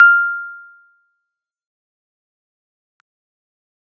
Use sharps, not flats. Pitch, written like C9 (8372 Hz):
F6 (1397 Hz)